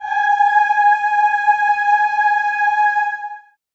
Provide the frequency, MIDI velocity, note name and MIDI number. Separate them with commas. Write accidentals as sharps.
830.6 Hz, 127, G#5, 80